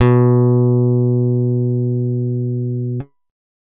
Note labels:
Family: guitar; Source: acoustic; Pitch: B2; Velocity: 25

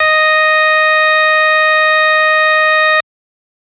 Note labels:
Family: organ; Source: electronic; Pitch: D#5; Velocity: 25

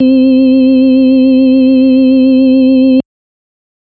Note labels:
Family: organ; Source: electronic; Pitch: C4; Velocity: 75

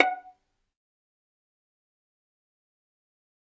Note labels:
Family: string; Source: acoustic; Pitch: F#5; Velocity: 50; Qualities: fast decay, percussive, reverb

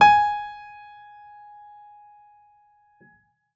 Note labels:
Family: keyboard; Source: acoustic; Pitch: G#5; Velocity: 127; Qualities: percussive

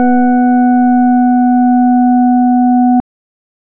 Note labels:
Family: organ; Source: electronic; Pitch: B3; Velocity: 25; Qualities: dark

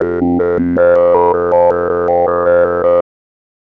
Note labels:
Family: bass; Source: synthesizer; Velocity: 127; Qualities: tempo-synced

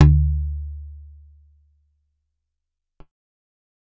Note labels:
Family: guitar; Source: acoustic; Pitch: D2; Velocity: 75; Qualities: dark

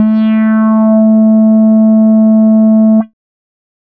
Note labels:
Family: bass; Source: synthesizer; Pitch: A3; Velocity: 100; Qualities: dark, distorted

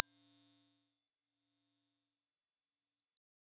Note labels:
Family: keyboard; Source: electronic; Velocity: 50; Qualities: bright, multiphonic

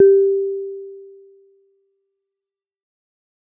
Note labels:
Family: mallet percussion; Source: acoustic; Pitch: G4; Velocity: 50; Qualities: fast decay

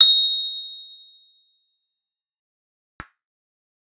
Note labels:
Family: guitar; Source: electronic; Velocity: 75; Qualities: fast decay, reverb

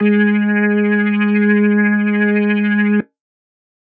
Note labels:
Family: organ; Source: electronic; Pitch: G#3; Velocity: 100; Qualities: distorted

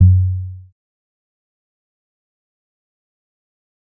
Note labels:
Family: bass; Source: synthesizer; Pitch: F#2; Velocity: 50; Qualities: dark, fast decay, percussive

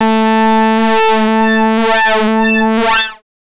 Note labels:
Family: bass; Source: synthesizer; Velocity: 75; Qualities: distorted, non-linear envelope

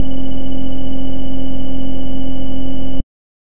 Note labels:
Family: bass; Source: synthesizer; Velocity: 127

